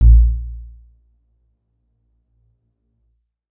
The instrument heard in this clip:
electronic keyboard